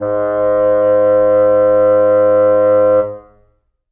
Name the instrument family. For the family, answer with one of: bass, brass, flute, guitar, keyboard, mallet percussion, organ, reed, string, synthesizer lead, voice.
reed